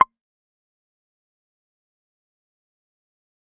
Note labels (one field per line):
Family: guitar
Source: electronic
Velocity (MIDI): 25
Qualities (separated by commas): fast decay, percussive